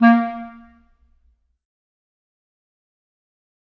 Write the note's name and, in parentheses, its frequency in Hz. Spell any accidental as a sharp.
A#3 (233.1 Hz)